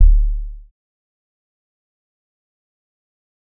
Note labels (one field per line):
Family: bass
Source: synthesizer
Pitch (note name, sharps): D1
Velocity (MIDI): 100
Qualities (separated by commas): dark, fast decay, percussive